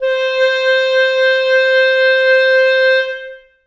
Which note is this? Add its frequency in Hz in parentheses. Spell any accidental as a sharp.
C5 (523.3 Hz)